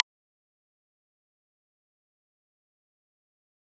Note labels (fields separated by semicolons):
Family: guitar; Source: electronic; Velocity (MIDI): 127; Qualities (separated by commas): fast decay, percussive